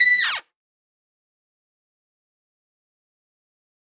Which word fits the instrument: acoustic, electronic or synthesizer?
acoustic